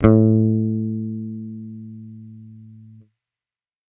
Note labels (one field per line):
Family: bass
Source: electronic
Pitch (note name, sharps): A2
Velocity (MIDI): 25